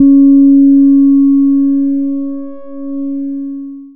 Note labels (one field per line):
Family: bass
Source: synthesizer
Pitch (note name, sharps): C#4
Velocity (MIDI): 25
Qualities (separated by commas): long release